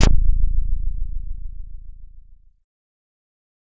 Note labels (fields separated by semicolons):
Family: bass; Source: synthesizer; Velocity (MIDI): 127; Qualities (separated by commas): distorted